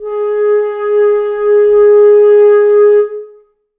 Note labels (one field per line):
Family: reed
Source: acoustic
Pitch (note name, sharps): G#4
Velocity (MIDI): 100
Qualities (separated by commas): reverb